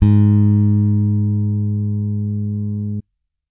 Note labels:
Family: bass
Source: electronic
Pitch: G#2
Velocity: 50

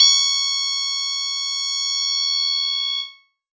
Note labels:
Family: keyboard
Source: electronic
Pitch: C#6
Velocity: 100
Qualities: bright, distorted, multiphonic

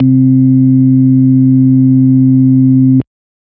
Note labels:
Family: organ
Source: electronic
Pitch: C3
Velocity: 25

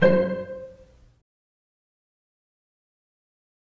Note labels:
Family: string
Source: acoustic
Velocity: 50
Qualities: fast decay, reverb

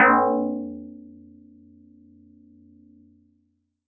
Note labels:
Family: mallet percussion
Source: acoustic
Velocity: 127

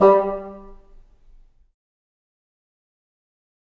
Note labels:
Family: reed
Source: acoustic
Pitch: G3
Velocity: 75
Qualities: fast decay, percussive, reverb

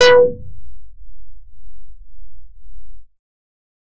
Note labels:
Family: bass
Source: synthesizer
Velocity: 127

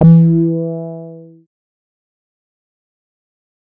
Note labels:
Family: bass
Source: synthesizer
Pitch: E3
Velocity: 75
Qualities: distorted, fast decay

